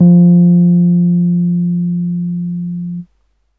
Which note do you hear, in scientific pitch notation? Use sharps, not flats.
F3